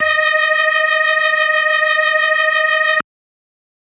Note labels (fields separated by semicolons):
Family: organ; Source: electronic; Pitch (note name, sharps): D#5; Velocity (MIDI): 127